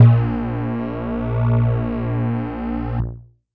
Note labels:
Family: keyboard; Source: electronic; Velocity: 127; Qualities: distorted

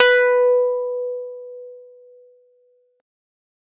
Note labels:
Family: keyboard; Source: electronic; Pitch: B4; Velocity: 100; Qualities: distorted

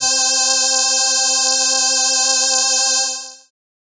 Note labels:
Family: keyboard; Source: synthesizer; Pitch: C4; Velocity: 75; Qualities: bright

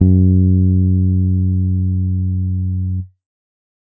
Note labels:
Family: keyboard; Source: electronic; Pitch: F#2; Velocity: 50; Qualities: dark, distorted

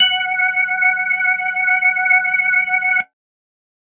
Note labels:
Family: organ; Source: electronic; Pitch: F#5; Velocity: 100

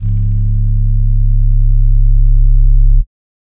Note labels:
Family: flute; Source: synthesizer; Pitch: C#1; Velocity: 25; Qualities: dark

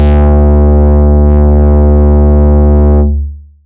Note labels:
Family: bass; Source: synthesizer; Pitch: D2; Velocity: 127; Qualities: distorted, long release, tempo-synced

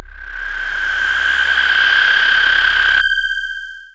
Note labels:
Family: voice; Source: synthesizer; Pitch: C1; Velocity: 127; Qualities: distorted, long release

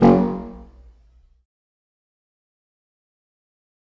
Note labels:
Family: reed; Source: acoustic; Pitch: F#1; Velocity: 25; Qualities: fast decay, percussive, reverb

